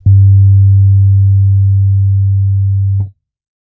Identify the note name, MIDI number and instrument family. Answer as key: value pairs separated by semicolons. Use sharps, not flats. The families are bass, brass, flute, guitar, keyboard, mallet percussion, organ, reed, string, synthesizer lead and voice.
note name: G2; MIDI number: 43; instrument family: keyboard